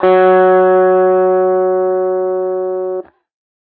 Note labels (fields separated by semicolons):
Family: guitar; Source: electronic; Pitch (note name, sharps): F#3; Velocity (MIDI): 50; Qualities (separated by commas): distorted